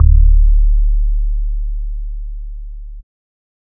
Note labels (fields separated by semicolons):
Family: bass; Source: synthesizer; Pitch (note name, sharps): D1; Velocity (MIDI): 50